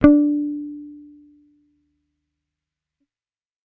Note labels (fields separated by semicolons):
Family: bass; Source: electronic; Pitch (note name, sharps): D4; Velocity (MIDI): 75; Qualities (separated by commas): fast decay